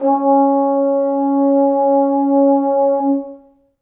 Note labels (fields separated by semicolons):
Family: brass; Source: acoustic; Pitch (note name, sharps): C#4; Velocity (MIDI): 25; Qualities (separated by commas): dark, reverb